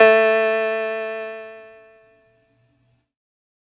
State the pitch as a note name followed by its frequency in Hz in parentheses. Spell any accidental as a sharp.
A3 (220 Hz)